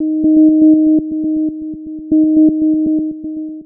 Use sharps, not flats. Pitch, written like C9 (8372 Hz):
D#4 (311.1 Hz)